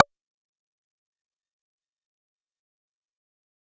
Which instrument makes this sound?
synthesizer bass